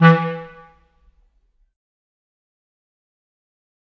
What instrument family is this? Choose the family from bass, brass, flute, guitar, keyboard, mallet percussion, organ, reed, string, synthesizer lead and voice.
reed